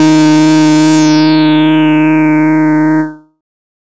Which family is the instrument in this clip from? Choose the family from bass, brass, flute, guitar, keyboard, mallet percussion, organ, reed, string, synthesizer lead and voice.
bass